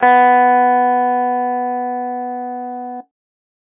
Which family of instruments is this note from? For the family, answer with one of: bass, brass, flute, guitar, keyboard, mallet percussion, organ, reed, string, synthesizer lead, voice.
guitar